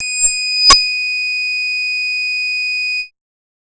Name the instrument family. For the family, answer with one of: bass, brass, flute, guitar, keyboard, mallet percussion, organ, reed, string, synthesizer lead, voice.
bass